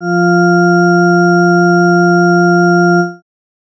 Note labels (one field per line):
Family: organ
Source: electronic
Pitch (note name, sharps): F3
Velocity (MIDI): 25